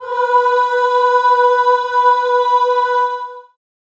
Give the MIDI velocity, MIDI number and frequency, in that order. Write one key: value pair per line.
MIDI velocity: 127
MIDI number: 71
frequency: 493.9 Hz